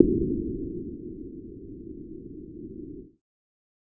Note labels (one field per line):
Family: bass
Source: synthesizer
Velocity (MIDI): 75